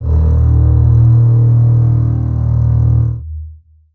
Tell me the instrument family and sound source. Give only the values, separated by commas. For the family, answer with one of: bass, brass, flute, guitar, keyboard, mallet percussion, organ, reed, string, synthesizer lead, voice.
string, acoustic